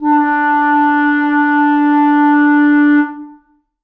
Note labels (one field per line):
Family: reed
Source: acoustic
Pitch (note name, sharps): D4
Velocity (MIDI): 75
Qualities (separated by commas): dark, reverb